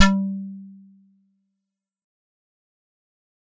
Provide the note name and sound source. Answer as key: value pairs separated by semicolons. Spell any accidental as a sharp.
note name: G3; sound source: acoustic